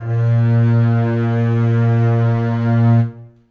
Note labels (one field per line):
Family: string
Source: acoustic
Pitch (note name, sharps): A#2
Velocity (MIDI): 75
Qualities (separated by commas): reverb